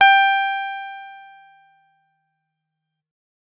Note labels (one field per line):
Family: guitar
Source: electronic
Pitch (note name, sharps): G5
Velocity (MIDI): 25